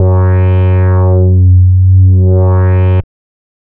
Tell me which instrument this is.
synthesizer bass